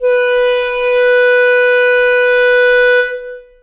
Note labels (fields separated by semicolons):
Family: reed; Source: acoustic; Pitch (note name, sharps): B4; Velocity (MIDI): 75; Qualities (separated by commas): long release, reverb